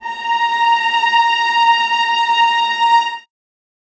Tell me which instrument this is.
acoustic string instrument